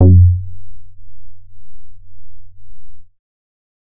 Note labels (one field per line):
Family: bass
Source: synthesizer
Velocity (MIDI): 50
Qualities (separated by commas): dark, distorted